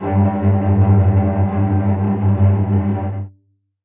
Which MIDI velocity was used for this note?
75